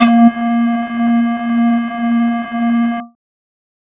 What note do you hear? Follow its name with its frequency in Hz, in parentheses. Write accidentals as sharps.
A#3 (233.1 Hz)